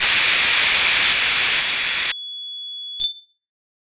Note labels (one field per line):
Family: guitar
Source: electronic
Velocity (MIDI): 25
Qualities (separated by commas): bright, distorted